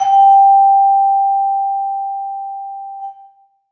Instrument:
acoustic mallet percussion instrument